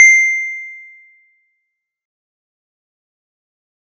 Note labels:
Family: mallet percussion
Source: acoustic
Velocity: 127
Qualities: fast decay

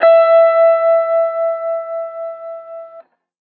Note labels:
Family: guitar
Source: electronic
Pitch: E5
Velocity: 25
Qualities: distorted

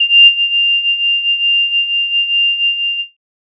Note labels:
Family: flute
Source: synthesizer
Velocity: 100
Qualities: bright, distorted

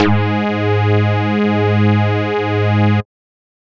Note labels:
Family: bass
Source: synthesizer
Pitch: G#2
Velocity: 127

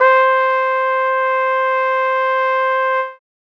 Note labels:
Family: brass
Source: acoustic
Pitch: C5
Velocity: 75

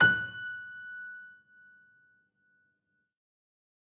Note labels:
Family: keyboard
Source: acoustic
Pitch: F#6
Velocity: 100

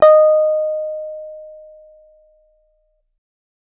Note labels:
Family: guitar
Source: acoustic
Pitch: D#5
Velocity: 50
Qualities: dark

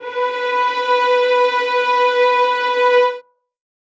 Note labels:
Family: string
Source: acoustic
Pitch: B4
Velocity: 25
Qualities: reverb

